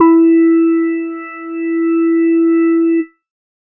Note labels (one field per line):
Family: organ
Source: electronic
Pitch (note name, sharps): E4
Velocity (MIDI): 75